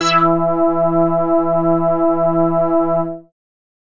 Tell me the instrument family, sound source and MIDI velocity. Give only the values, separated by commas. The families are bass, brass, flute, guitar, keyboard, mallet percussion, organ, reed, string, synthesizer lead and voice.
bass, synthesizer, 75